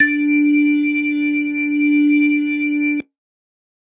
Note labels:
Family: organ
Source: electronic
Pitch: D4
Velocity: 100

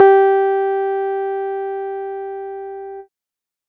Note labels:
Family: keyboard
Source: electronic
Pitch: G4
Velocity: 75

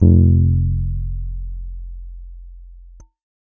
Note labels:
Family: keyboard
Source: electronic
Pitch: F1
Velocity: 100

